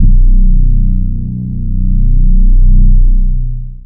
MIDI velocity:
50